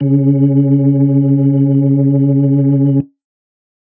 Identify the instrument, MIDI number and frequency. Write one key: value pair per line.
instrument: electronic organ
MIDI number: 49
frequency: 138.6 Hz